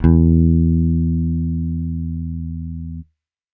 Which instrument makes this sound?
electronic bass